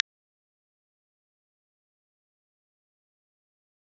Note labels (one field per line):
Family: guitar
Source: electronic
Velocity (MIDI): 100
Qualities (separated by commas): fast decay, percussive